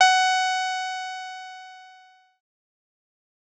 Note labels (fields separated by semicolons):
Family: bass; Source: synthesizer; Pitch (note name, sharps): F#5; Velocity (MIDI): 127; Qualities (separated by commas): bright, distorted, fast decay